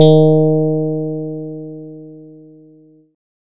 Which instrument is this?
synthesizer bass